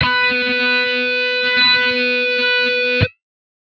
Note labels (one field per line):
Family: guitar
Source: electronic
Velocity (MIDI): 50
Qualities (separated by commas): bright, distorted